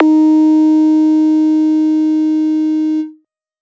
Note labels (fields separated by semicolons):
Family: bass; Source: synthesizer; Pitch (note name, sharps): D#4; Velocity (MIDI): 75; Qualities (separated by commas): distorted